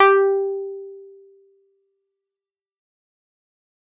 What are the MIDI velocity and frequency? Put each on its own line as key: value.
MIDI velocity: 100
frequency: 392 Hz